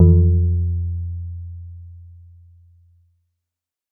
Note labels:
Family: guitar; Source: synthesizer; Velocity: 75; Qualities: dark

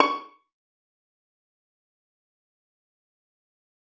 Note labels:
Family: string; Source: acoustic; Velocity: 25; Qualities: fast decay, percussive, reverb

